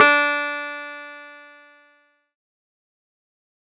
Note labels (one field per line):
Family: keyboard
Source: electronic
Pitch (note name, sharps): D4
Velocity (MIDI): 127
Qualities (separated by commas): distorted, fast decay